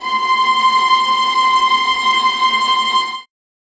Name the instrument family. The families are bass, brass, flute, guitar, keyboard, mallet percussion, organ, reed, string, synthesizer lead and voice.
string